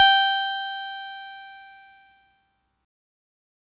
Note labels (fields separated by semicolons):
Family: keyboard; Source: electronic; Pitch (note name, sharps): G5; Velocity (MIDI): 75; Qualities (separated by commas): bright, distorted